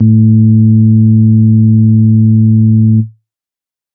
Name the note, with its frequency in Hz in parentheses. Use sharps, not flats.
A2 (110 Hz)